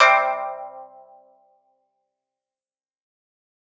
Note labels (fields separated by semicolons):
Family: guitar; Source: acoustic; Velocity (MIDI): 75; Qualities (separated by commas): fast decay